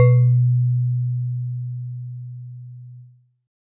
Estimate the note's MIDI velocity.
25